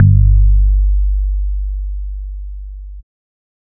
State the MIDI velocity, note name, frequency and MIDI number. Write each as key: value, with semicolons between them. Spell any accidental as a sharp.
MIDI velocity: 75; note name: G1; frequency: 49 Hz; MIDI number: 31